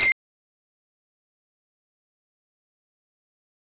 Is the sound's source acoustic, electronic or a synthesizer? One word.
synthesizer